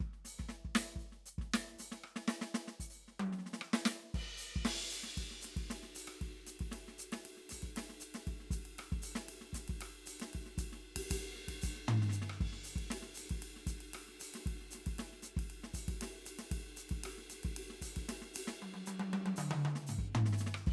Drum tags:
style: jazz-funk; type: beat; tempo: 116 BPM; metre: 4/4; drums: crash, ride, open hi-hat, hi-hat pedal, snare, cross-stick, high tom, mid tom, floor tom, kick

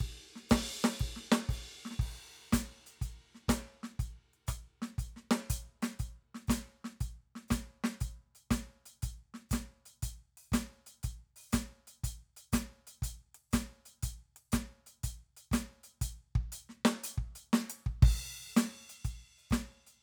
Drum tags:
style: rock; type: beat; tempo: 120 BPM; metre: 4/4; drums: crash, ride, closed hi-hat, open hi-hat, hi-hat pedal, snare, cross-stick, kick

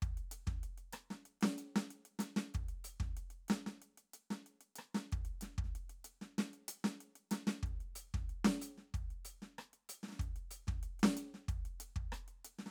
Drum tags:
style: Afrobeat; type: beat; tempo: 94 BPM; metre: 4/4; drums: closed hi-hat, snare, cross-stick, kick

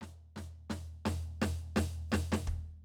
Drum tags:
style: New Orleans funk; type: fill; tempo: 84 BPM; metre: 4/4; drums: hi-hat pedal, snare, floor tom, kick

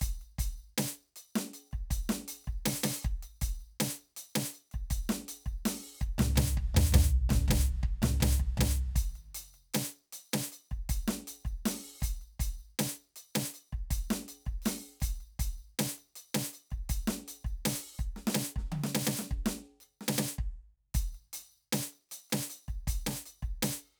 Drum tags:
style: funk; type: beat; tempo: 80 BPM; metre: 4/4; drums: closed hi-hat, hi-hat pedal, percussion, snare, cross-stick, high tom, floor tom, kick

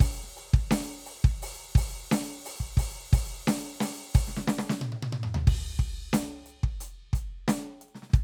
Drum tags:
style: rock; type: beat; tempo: 88 BPM; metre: 4/4; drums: crash, closed hi-hat, open hi-hat, snare, high tom, mid tom, floor tom, kick

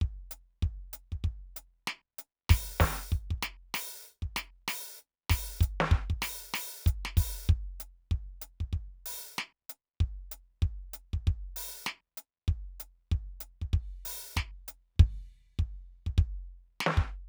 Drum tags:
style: funk; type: beat; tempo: 96 BPM; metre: 4/4; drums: crash, closed hi-hat, open hi-hat, hi-hat pedal, snare, kick

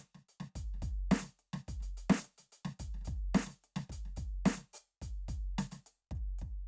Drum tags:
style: ijexá; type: beat; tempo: 108 BPM; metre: 4/4; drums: closed hi-hat, open hi-hat, hi-hat pedal, snare, kick

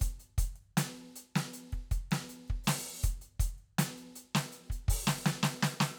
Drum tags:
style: funk; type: beat; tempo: 80 BPM; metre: 4/4; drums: closed hi-hat, open hi-hat, hi-hat pedal, snare, kick

